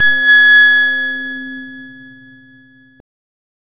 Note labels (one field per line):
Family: bass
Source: synthesizer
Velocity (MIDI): 127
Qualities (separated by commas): distorted, non-linear envelope